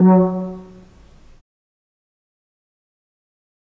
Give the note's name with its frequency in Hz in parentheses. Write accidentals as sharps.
F#3 (185 Hz)